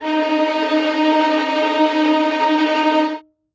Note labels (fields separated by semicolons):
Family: string; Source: acoustic; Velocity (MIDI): 100; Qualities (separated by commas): bright, non-linear envelope, reverb